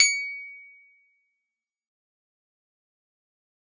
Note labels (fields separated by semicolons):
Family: guitar; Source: acoustic; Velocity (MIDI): 100; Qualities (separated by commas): fast decay, percussive, reverb